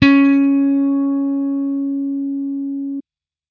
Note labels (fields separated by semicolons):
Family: bass; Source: electronic; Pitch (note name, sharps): C#4; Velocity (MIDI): 100